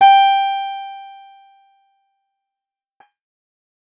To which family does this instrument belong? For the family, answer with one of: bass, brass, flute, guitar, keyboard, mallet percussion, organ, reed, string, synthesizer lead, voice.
guitar